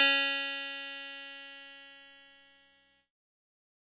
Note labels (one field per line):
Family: keyboard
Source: electronic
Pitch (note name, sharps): C#4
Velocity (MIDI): 127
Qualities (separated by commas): bright, distorted